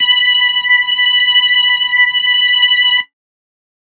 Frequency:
987.8 Hz